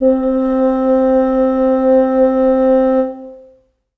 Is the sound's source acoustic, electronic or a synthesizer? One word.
acoustic